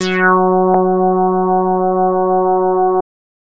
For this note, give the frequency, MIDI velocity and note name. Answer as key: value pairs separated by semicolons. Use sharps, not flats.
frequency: 185 Hz; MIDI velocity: 75; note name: F#3